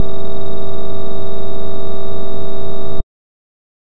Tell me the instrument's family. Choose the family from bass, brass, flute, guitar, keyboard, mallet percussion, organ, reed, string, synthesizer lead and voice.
bass